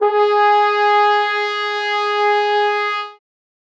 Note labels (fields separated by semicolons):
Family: brass; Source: acoustic; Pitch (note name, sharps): G#4; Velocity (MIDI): 100; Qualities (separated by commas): reverb